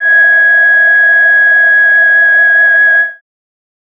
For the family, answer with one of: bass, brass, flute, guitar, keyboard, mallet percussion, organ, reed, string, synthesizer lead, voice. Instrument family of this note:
voice